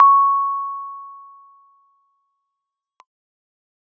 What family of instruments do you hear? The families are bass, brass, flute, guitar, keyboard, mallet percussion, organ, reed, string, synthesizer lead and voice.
keyboard